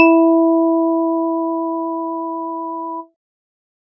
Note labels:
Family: organ; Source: electronic; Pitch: E4; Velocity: 100

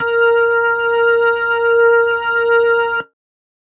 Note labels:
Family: organ; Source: electronic; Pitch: A#4; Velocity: 127

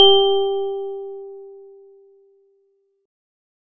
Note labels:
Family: organ; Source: electronic; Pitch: G4; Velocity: 100

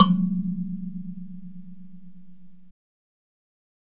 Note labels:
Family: mallet percussion; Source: acoustic; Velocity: 25; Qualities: reverb

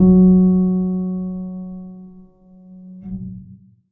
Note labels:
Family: keyboard; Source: acoustic; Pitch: F#3; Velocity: 25; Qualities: dark, reverb

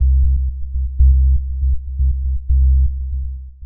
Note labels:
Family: synthesizer lead; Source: synthesizer; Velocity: 75; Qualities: dark, long release, tempo-synced

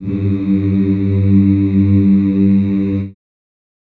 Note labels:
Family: voice; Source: acoustic; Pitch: G2; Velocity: 75; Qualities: dark, reverb

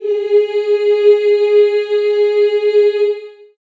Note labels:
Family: voice; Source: acoustic; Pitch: G#4; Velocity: 75; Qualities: long release, reverb

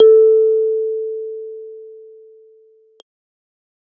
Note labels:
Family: keyboard; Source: electronic; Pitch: A4; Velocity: 25

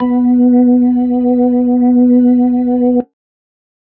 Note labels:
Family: organ; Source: electronic; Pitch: B3; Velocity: 127

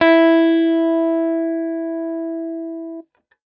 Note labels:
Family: guitar; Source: electronic; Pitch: E4; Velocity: 127

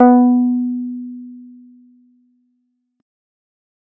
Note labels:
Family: keyboard; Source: electronic; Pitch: B3; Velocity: 50

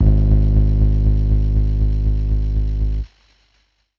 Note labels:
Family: keyboard; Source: electronic; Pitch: G#1; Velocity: 25; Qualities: dark, distorted, tempo-synced

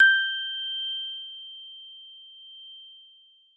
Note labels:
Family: mallet percussion; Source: acoustic; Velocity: 100; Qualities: bright

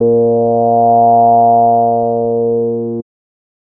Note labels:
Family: bass; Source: synthesizer; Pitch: A#2; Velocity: 25; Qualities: distorted

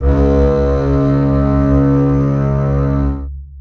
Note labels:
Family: string; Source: acoustic; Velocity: 75; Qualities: long release, reverb

